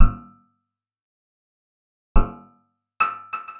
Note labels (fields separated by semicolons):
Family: guitar; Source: acoustic; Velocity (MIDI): 100; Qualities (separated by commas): percussive, reverb